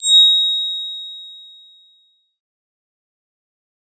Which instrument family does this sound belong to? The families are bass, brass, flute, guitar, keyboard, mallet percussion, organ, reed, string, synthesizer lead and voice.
synthesizer lead